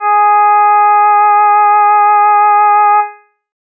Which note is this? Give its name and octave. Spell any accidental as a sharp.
G#4